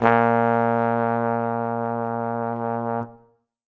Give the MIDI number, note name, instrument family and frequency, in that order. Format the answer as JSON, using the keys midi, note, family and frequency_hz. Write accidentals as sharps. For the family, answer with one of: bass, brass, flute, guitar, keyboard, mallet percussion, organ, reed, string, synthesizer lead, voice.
{"midi": 46, "note": "A#2", "family": "brass", "frequency_hz": 116.5}